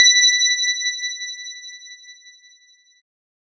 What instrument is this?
electronic keyboard